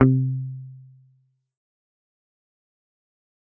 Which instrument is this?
electronic guitar